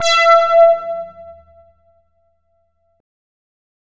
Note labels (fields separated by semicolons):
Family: bass; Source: synthesizer; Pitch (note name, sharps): E5; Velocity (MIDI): 127; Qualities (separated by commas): bright, distorted